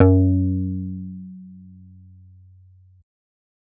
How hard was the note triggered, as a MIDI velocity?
100